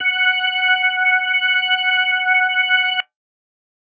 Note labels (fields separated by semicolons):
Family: organ; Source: electronic; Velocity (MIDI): 127